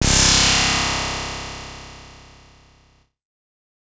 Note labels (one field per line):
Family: bass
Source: synthesizer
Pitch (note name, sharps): C1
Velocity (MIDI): 50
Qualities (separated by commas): bright, distorted